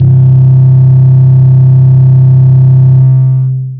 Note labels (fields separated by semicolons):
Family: guitar; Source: electronic; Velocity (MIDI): 50; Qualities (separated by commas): bright, distorted, long release